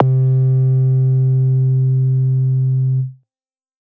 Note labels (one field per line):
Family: bass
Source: synthesizer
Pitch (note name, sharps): C3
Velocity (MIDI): 127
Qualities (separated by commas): distorted